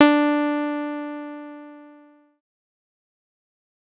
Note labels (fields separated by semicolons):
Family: bass; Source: synthesizer; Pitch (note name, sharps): D4; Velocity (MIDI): 25; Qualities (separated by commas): distorted, fast decay